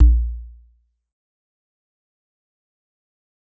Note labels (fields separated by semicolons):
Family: mallet percussion; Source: acoustic; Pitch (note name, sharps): A#1; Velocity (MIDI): 100; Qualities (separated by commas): dark, fast decay, percussive